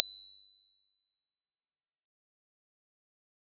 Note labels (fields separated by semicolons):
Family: mallet percussion; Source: acoustic; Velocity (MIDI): 50; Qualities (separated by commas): bright, fast decay